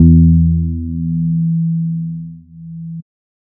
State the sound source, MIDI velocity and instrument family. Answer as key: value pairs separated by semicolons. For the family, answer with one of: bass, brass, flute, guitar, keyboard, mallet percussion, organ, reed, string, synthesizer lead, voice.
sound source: synthesizer; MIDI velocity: 50; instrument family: bass